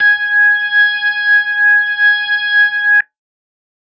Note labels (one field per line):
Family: organ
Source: electronic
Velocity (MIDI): 50